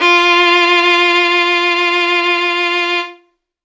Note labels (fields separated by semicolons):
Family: string; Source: acoustic; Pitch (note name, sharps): F4; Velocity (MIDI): 100; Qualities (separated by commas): bright, reverb